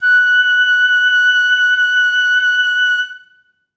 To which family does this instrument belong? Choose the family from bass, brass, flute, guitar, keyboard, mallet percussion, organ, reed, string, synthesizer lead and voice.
flute